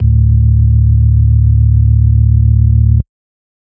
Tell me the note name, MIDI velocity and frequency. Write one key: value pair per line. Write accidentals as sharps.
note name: D1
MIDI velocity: 127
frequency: 36.71 Hz